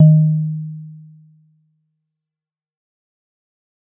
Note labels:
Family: mallet percussion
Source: acoustic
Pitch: D#3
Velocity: 127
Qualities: dark, fast decay

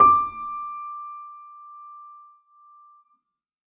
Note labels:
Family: keyboard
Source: acoustic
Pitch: D6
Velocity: 50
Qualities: dark

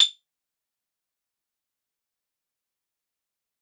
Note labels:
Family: guitar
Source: acoustic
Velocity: 100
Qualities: bright, fast decay, percussive

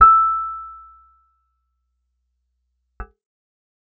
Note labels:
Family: guitar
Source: acoustic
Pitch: E6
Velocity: 50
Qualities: dark

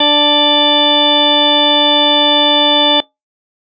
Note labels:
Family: organ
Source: electronic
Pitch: D4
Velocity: 75

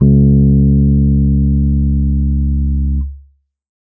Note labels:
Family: keyboard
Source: electronic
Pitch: C#2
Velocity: 75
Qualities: dark

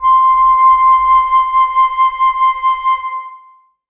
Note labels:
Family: flute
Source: acoustic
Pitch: C6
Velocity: 50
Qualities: long release, reverb

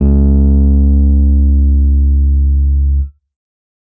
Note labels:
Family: keyboard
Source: electronic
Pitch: C#2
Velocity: 100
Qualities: distorted

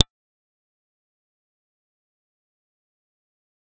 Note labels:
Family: bass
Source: synthesizer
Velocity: 50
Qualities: fast decay, percussive

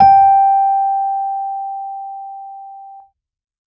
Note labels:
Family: keyboard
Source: electronic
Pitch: G5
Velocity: 100

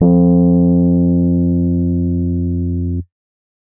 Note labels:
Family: keyboard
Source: electronic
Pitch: F2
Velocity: 100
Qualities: dark

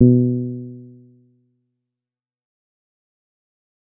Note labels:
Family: bass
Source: synthesizer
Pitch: B2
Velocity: 25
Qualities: dark, fast decay

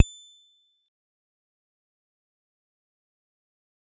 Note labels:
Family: guitar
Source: electronic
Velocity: 50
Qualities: bright, fast decay, percussive, reverb

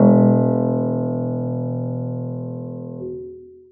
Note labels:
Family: keyboard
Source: acoustic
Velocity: 25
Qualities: long release, reverb

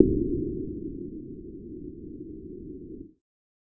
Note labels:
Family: bass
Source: synthesizer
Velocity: 75

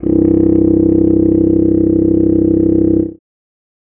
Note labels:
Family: reed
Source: acoustic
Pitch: C1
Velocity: 50

